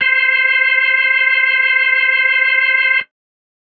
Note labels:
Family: organ; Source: electronic; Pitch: C5; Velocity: 127; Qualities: distorted

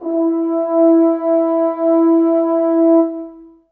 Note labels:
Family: brass; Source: acoustic; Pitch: E4; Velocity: 75; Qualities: long release, reverb

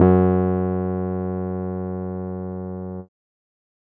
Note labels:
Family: keyboard; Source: electronic; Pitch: F#2; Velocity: 50

